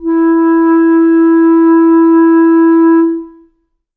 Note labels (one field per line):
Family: reed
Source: acoustic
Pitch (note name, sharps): E4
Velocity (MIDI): 50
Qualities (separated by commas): long release, reverb